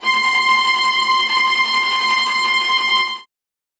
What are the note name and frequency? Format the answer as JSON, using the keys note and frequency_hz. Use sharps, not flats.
{"note": "C6", "frequency_hz": 1047}